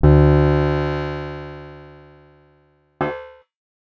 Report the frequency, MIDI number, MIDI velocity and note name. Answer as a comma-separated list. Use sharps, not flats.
73.42 Hz, 38, 50, D2